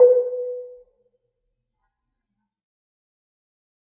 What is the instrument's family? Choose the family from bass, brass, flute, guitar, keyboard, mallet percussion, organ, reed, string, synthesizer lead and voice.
mallet percussion